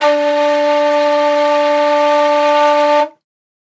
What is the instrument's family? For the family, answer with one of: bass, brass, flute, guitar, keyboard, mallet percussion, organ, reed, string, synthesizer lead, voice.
flute